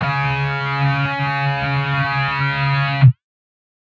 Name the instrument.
electronic guitar